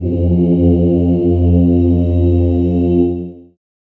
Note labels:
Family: voice; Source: acoustic; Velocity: 75; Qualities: dark, long release, reverb

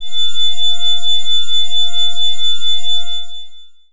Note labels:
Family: organ; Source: electronic; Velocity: 25; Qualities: distorted, long release

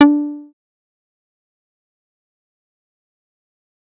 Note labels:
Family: bass; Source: synthesizer; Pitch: D4; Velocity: 127; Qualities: fast decay, percussive

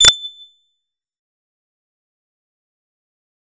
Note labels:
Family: bass; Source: synthesizer; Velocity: 127; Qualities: distorted, fast decay, percussive

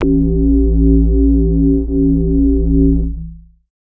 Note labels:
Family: bass; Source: synthesizer; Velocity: 100; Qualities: distorted, long release, multiphonic

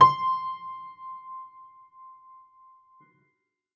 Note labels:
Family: keyboard; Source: acoustic; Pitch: C6; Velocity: 127; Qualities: reverb

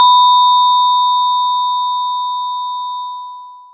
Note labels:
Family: mallet percussion; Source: acoustic; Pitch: B5; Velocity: 25; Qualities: distorted, long release

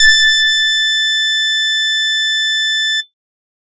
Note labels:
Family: bass; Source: synthesizer; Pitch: A6; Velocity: 100; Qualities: bright, distorted

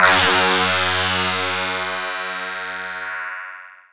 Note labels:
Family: mallet percussion; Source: electronic; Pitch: F#2; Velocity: 127; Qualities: bright, distorted, long release, non-linear envelope

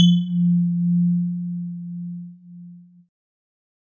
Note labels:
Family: keyboard; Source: electronic; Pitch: F3; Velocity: 127; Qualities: multiphonic

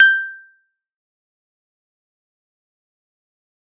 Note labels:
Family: keyboard; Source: electronic; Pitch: G6; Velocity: 127; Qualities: fast decay, percussive

